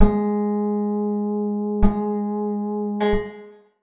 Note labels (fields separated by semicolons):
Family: guitar; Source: acoustic; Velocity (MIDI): 100; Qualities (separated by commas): percussive, reverb